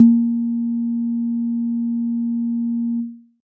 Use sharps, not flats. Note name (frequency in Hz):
A#3 (233.1 Hz)